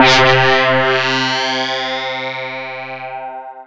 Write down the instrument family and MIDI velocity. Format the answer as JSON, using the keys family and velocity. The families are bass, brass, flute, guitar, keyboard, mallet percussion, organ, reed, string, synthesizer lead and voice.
{"family": "mallet percussion", "velocity": 75}